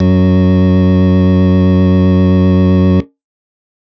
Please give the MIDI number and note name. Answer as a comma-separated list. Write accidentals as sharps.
42, F#2